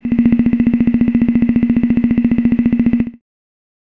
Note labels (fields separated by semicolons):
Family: voice; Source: synthesizer; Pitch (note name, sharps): A#-1; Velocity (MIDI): 25; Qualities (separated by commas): bright